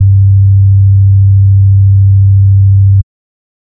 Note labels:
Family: bass; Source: synthesizer; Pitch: G2; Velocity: 25; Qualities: dark

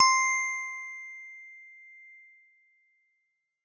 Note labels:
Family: mallet percussion; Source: acoustic; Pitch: C6; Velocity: 75

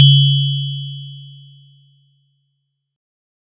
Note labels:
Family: mallet percussion; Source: acoustic; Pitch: C#3; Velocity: 50; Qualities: bright

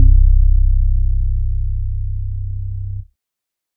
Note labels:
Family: organ; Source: electronic; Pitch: C1; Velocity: 127; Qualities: dark

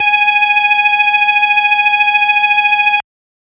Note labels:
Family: organ; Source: electronic; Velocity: 75

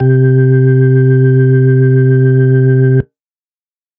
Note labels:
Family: organ; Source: electronic; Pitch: C3; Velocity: 75

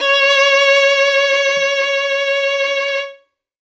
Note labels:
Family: string; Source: acoustic; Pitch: C#5; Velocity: 100; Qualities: bright

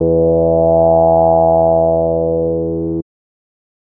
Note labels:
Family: bass; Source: synthesizer; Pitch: E2; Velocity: 75; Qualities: distorted

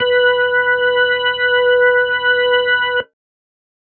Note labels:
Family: organ; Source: electronic; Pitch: B4; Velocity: 50

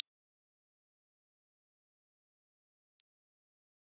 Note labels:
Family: keyboard; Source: electronic; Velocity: 50; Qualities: fast decay, percussive

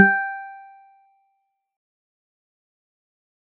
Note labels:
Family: mallet percussion; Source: acoustic; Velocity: 100; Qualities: fast decay, percussive

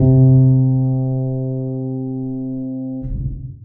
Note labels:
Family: keyboard; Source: acoustic; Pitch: C3; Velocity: 25; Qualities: dark, reverb

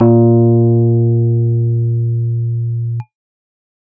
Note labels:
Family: keyboard; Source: electronic; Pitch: A#2; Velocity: 50; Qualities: distorted

